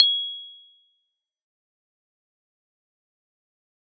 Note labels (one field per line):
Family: keyboard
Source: electronic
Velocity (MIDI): 100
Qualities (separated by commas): fast decay, percussive